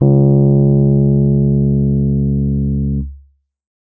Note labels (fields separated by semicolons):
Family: keyboard; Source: electronic; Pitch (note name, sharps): C#2; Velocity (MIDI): 100; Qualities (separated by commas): dark